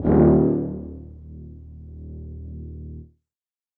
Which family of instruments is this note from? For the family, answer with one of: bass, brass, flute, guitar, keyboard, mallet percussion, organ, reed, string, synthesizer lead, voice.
brass